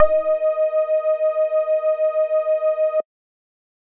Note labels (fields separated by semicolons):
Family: bass; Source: synthesizer; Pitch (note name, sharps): D#5; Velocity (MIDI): 75